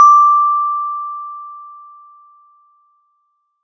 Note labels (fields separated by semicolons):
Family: mallet percussion; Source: acoustic; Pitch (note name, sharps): D6; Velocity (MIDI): 25